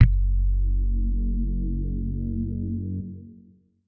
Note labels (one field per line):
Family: guitar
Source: electronic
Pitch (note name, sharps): F#1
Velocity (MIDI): 50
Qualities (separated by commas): distorted